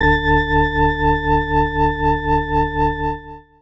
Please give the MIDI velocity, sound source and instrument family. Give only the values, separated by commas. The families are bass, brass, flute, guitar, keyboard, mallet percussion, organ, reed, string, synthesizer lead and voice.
75, electronic, organ